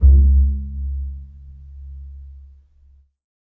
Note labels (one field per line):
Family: string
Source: acoustic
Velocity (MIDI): 50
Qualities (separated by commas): dark, reverb